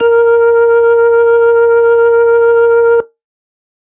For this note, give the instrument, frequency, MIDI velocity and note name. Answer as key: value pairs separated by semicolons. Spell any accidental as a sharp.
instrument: electronic organ; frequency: 466.2 Hz; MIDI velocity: 75; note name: A#4